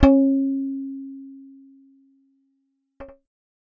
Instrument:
synthesizer bass